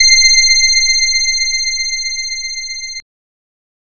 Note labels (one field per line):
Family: bass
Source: synthesizer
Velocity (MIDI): 75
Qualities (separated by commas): multiphonic